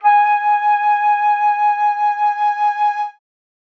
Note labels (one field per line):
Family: flute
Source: acoustic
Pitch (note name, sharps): G#5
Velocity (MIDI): 100